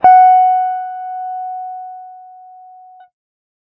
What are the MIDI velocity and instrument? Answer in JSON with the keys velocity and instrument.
{"velocity": 50, "instrument": "electronic guitar"}